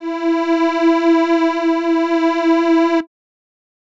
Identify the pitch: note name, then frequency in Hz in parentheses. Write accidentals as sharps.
E4 (329.6 Hz)